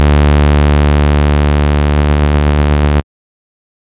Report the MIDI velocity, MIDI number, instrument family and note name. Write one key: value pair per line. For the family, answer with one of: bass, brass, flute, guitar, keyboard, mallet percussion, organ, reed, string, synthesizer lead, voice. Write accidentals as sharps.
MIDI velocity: 127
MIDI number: 38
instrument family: bass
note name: D2